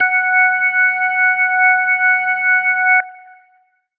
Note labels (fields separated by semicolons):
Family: organ; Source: electronic; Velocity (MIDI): 50